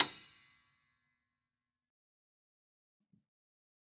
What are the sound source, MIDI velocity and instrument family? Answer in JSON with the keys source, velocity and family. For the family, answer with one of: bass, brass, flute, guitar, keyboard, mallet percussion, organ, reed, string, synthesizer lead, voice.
{"source": "acoustic", "velocity": 100, "family": "keyboard"}